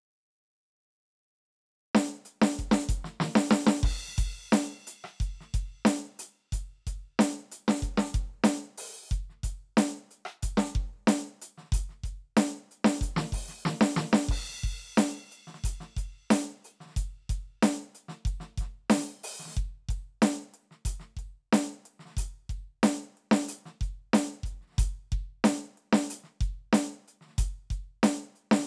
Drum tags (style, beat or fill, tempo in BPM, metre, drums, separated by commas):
funk rock, beat, 92 BPM, 4/4, crash, closed hi-hat, open hi-hat, hi-hat pedal, snare, cross-stick, kick